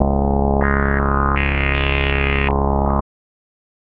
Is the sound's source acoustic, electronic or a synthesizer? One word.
synthesizer